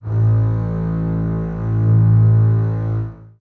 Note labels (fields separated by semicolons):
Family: string; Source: acoustic; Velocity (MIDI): 100; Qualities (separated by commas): reverb